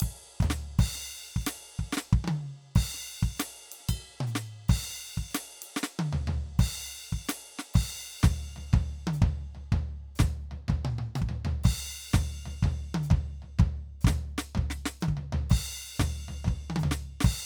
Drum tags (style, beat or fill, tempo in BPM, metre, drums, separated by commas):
swing, beat, 124 BPM, 4/4, crash, ride, ride bell, hi-hat pedal, snare, high tom, mid tom, floor tom, kick